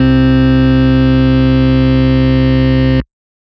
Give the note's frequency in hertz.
65.41 Hz